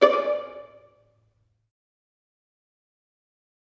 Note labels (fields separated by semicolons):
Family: string; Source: acoustic; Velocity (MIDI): 75; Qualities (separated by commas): dark, fast decay, percussive, reverb